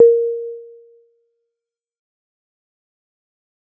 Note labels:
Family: mallet percussion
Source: acoustic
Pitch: A#4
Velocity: 25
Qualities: fast decay, percussive

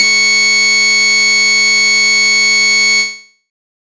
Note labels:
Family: bass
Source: synthesizer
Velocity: 100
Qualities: bright, distorted

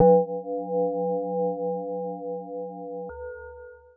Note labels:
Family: mallet percussion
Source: synthesizer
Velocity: 100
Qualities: long release, multiphonic

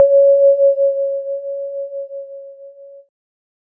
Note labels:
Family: keyboard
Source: electronic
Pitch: C#5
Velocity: 25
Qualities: multiphonic

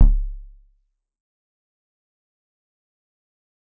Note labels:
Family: guitar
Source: electronic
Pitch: C#1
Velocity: 25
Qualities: dark, fast decay, percussive, reverb

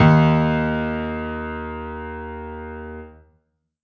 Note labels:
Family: keyboard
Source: acoustic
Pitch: D#2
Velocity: 127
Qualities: bright

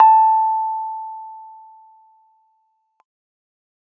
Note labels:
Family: keyboard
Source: electronic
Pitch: A5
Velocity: 100

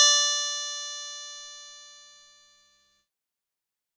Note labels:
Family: keyboard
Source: electronic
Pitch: D5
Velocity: 25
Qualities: bright, distorted

